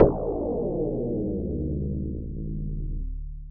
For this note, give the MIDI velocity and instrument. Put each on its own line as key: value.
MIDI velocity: 75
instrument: electronic mallet percussion instrument